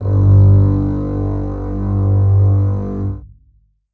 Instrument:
acoustic string instrument